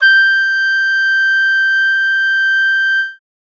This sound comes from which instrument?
acoustic reed instrument